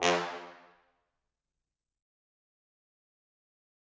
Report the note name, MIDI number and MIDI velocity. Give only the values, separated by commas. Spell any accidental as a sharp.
F2, 41, 127